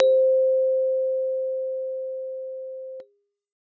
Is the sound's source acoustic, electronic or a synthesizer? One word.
acoustic